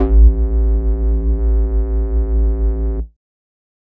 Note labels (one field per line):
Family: flute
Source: synthesizer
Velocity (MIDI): 100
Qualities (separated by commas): distorted